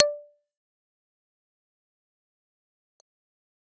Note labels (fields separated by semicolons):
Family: keyboard; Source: electronic; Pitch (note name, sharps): D5; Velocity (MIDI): 100; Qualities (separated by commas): fast decay, percussive